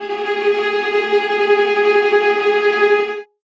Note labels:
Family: string; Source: acoustic; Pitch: G#4; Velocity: 75; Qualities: bright, non-linear envelope, reverb

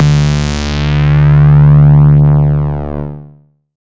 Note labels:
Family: bass; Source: synthesizer; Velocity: 100; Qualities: bright, distorted

